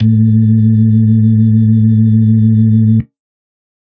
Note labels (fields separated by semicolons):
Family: organ; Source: electronic; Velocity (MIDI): 25; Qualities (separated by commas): dark